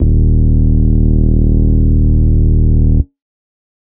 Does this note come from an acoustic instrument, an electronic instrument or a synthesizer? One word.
electronic